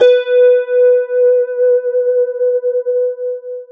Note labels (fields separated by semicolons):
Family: guitar; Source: electronic; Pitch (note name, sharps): B4; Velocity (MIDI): 100; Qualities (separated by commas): long release, multiphonic, non-linear envelope